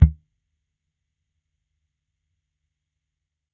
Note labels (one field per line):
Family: bass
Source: electronic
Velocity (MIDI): 25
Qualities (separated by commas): percussive